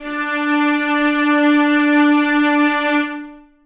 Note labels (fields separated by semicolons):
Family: string; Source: acoustic; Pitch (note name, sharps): D4; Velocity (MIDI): 75; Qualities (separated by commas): reverb